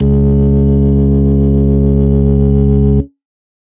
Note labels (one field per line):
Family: organ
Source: electronic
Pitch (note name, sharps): C#2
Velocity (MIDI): 25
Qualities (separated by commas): distorted